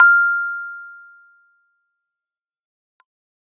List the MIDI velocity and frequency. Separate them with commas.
75, 1397 Hz